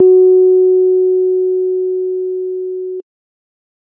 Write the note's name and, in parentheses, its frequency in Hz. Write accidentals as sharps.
F#4 (370 Hz)